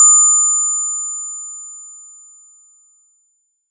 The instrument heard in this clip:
acoustic mallet percussion instrument